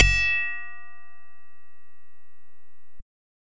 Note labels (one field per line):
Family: bass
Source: synthesizer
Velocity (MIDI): 127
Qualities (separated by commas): bright, distorted